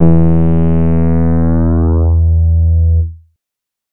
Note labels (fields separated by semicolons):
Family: bass; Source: synthesizer; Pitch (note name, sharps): E2; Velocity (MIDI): 25; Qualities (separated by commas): distorted